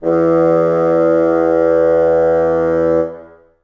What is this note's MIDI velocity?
127